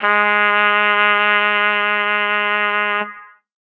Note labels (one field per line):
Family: brass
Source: acoustic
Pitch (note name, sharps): G#3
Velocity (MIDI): 75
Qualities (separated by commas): distorted